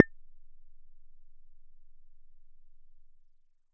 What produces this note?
synthesizer bass